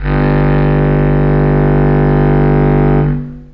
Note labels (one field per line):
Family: reed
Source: acoustic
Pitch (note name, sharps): G1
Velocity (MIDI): 50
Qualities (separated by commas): long release, reverb